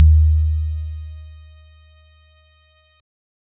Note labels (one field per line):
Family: keyboard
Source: electronic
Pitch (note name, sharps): D#2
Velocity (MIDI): 75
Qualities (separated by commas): dark